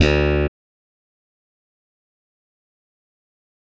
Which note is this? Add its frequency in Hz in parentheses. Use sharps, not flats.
D2 (73.42 Hz)